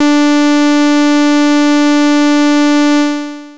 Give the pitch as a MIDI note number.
62